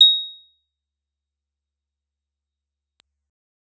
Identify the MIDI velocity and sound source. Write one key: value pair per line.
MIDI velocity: 127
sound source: electronic